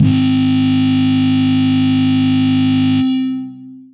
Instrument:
electronic guitar